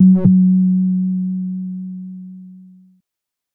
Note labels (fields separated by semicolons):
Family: bass; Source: synthesizer; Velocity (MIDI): 25; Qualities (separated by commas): distorted